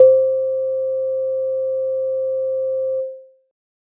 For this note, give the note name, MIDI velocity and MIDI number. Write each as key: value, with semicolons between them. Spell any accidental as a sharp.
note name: C5; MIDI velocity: 25; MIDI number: 72